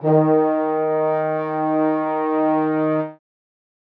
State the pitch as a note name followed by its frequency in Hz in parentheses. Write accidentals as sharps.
D#3 (155.6 Hz)